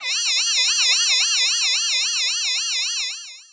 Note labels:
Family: voice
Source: synthesizer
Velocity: 127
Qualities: bright, distorted, long release

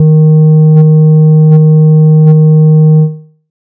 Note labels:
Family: bass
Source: synthesizer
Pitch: D#3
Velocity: 127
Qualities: dark

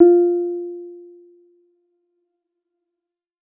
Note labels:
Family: keyboard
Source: electronic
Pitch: F4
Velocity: 25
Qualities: dark

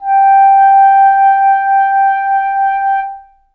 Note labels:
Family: reed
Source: acoustic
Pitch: G5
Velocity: 75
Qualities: reverb

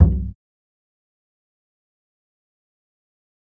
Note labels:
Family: bass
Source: electronic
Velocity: 25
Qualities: fast decay, percussive, reverb

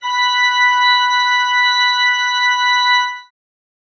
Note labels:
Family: organ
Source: acoustic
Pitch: B5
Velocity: 127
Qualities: bright, reverb

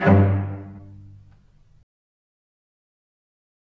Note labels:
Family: string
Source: acoustic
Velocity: 100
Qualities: fast decay, reverb

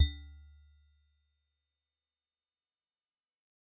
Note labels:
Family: mallet percussion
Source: acoustic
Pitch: D2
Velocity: 127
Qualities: percussive

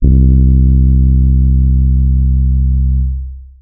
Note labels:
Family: keyboard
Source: electronic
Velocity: 127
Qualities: dark, long release

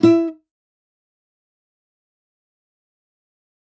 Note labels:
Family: guitar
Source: acoustic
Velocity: 25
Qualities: fast decay, percussive, reverb

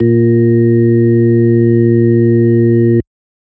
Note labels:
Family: organ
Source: electronic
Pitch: A#2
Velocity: 50

